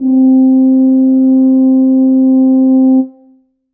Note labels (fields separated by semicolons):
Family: brass; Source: acoustic; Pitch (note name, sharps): C4; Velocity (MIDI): 75; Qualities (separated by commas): dark, reverb